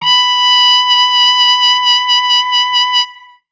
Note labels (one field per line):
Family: brass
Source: acoustic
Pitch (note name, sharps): B5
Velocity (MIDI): 100